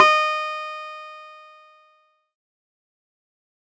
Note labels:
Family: keyboard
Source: electronic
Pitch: D#5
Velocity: 75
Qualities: distorted, fast decay

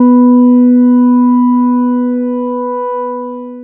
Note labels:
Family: bass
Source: synthesizer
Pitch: B3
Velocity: 75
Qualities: long release

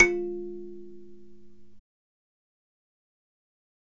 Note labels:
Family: mallet percussion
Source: acoustic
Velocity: 75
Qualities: fast decay, reverb

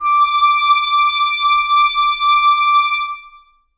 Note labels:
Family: reed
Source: acoustic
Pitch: D6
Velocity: 127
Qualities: reverb

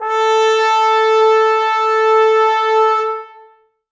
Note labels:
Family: brass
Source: acoustic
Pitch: A4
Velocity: 127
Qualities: bright, long release, reverb

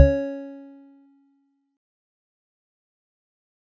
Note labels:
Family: mallet percussion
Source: acoustic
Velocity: 50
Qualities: fast decay, percussive

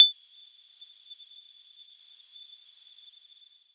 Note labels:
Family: mallet percussion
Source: acoustic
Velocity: 127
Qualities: bright, multiphonic, percussive

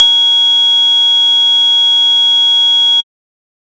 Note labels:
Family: bass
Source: synthesizer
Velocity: 50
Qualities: bright, distorted, tempo-synced

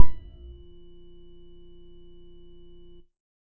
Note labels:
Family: bass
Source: synthesizer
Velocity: 25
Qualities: distorted, percussive

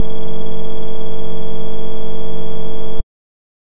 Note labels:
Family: bass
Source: synthesizer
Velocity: 100

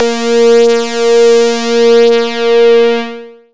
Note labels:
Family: bass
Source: synthesizer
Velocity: 127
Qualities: bright, distorted

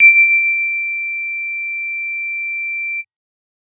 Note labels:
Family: bass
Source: synthesizer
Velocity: 75

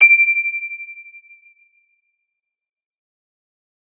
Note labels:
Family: guitar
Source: electronic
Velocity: 100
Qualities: fast decay, multiphonic, non-linear envelope

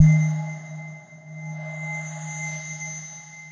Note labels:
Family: mallet percussion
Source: electronic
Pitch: D#3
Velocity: 50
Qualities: long release, non-linear envelope

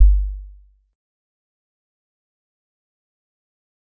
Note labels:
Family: mallet percussion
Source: acoustic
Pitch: G1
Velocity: 25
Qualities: dark, fast decay, percussive

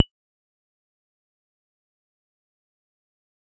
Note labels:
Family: bass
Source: synthesizer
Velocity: 25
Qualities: fast decay, percussive

